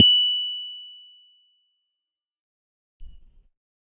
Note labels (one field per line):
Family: keyboard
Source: electronic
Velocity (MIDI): 75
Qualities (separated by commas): fast decay